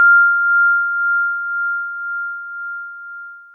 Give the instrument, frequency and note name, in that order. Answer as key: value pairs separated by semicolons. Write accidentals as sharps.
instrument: acoustic mallet percussion instrument; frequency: 1397 Hz; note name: F6